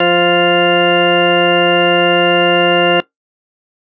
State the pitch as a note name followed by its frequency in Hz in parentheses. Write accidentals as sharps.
F3 (174.6 Hz)